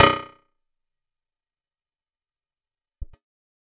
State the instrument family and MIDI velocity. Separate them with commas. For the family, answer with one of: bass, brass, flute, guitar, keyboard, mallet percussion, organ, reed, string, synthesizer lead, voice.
guitar, 75